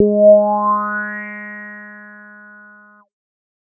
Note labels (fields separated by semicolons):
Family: bass; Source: synthesizer; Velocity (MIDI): 50